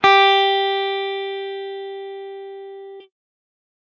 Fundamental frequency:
392 Hz